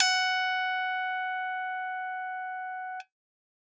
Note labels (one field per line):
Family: keyboard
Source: electronic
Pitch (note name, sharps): F#5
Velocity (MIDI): 127